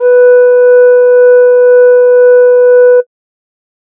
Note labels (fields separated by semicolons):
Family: flute; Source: synthesizer; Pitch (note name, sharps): B4; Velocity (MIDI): 50